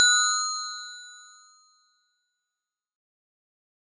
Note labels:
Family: mallet percussion; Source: acoustic; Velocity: 127; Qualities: bright, fast decay

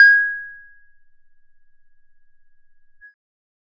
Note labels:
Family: bass; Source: synthesizer; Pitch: G#6; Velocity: 75; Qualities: percussive

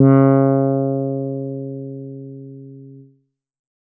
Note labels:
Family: bass; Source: synthesizer; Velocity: 127

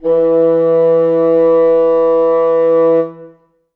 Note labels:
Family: reed; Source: acoustic; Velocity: 75; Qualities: reverb

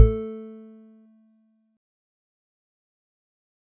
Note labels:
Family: mallet percussion; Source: acoustic; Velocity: 25; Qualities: fast decay, percussive

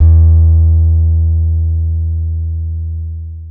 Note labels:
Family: guitar; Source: acoustic; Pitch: E2; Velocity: 75; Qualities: dark, long release

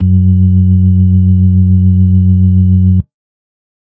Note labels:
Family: organ; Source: electronic; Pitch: F#2; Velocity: 50; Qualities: dark

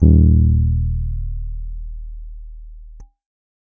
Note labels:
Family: keyboard; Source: electronic; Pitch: D#1; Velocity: 100

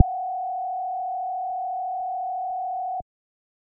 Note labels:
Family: bass; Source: synthesizer; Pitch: F#5; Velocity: 25; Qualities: dark

